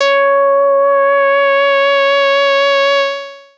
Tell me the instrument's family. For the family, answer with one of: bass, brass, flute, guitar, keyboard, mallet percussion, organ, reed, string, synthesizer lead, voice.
bass